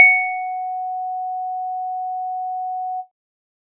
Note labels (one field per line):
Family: keyboard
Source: electronic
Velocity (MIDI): 50